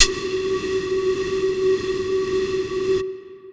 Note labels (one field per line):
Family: flute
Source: acoustic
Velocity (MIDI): 75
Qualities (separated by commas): distorted, long release